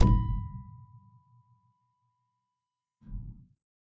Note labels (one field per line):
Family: keyboard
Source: acoustic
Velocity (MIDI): 25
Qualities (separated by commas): reverb